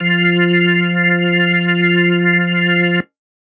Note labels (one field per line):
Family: organ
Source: electronic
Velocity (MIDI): 100